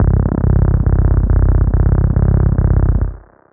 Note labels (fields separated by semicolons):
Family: bass; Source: synthesizer; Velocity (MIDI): 50; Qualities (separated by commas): reverb